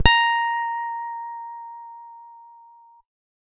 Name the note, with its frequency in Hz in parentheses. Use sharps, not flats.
A#5 (932.3 Hz)